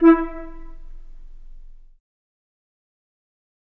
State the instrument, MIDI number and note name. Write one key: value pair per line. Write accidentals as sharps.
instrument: acoustic flute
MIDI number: 64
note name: E4